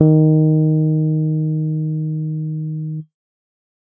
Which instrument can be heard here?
electronic keyboard